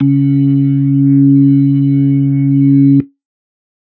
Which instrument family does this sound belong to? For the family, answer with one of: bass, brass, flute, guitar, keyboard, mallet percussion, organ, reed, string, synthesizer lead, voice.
organ